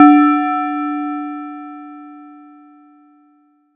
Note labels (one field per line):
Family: mallet percussion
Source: acoustic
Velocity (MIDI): 25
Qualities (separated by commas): multiphonic